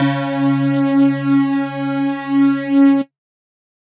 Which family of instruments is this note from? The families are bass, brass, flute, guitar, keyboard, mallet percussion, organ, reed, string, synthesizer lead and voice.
mallet percussion